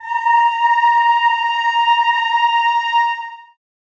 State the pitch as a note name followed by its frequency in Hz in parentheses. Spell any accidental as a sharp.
A#5 (932.3 Hz)